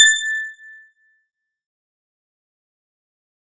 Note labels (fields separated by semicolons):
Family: guitar; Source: synthesizer; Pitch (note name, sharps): A6; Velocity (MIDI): 127; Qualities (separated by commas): bright, fast decay, percussive